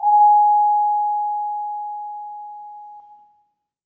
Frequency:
830.6 Hz